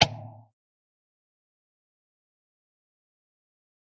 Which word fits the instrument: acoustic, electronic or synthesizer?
electronic